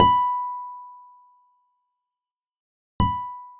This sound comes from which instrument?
acoustic guitar